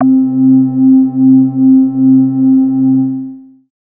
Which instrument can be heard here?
synthesizer bass